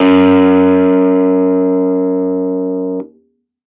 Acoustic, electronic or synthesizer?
electronic